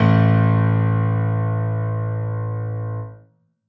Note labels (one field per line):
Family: keyboard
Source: acoustic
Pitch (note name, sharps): A1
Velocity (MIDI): 127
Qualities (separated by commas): bright